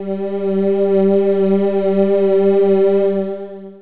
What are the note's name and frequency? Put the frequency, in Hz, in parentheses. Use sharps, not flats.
G3 (196 Hz)